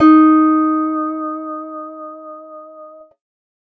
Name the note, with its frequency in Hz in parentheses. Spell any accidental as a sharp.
D#4 (311.1 Hz)